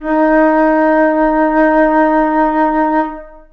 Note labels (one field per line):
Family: flute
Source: acoustic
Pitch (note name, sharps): D#4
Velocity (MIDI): 100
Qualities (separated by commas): long release, reverb